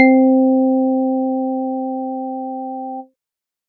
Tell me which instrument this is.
electronic organ